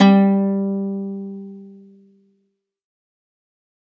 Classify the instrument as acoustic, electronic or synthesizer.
acoustic